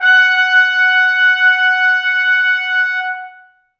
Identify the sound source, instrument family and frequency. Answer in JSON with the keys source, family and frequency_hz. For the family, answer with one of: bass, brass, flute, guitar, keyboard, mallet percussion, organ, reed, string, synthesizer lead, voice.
{"source": "acoustic", "family": "brass", "frequency_hz": 740}